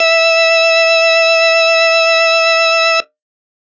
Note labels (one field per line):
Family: organ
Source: electronic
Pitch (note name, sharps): E5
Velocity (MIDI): 25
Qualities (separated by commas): bright, distorted